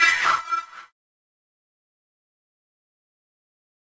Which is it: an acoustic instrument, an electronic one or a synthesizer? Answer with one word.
electronic